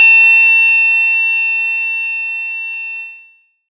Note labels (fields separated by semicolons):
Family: bass; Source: synthesizer; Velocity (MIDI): 25; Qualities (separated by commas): bright, distorted